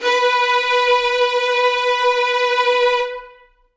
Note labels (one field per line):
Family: string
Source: acoustic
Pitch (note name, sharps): B4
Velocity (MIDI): 127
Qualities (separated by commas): reverb